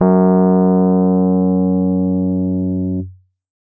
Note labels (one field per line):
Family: keyboard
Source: electronic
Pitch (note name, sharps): F#2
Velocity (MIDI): 127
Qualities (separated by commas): dark